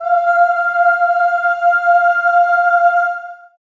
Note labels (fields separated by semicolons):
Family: voice; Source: acoustic; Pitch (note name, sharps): F5; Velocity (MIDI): 100; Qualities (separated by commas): long release, reverb